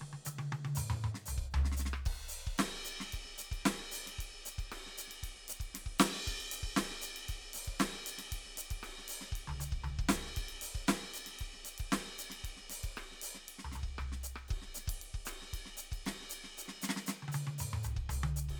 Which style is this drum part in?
jazz-funk